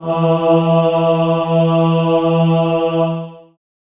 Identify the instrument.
acoustic voice